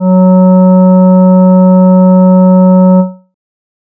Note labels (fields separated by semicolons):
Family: flute; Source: synthesizer; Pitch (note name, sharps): F#3; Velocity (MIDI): 127; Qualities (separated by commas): dark